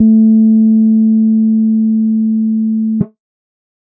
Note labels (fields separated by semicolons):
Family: keyboard; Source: electronic; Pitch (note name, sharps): A3; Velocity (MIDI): 25; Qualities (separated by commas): dark